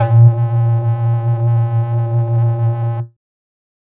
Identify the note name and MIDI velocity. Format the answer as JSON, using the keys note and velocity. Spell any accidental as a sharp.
{"note": "A#2", "velocity": 100}